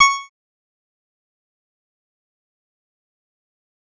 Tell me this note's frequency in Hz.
1109 Hz